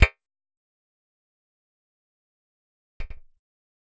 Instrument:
synthesizer bass